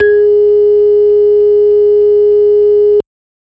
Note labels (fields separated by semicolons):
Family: organ; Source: electronic; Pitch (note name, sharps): G#4; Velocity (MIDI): 25